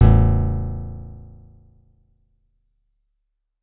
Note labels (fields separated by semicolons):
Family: guitar; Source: acoustic; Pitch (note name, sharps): A0; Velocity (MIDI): 50